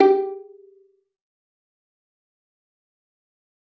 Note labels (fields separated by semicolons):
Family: string; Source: acoustic; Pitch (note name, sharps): G4; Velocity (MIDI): 25; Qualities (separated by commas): fast decay, percussive, reverb